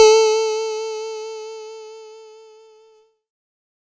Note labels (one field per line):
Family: keyboard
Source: electronic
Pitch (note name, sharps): A4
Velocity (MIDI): 127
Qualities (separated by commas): bright